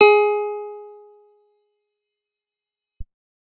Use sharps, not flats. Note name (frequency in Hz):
G#4 (415.3 Hz)